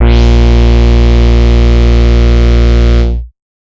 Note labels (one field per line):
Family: bass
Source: synthesizer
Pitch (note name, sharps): A#1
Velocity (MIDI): 127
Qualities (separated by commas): bright, distorted